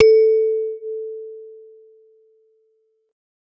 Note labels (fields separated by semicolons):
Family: mallet percussion; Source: acoustic; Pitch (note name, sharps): A4; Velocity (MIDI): 75; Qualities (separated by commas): non-linear envelope